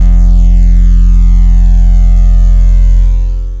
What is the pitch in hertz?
43.65 Hz